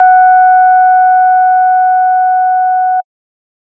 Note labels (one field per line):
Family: organ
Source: electronic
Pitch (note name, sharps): F#5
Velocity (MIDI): 75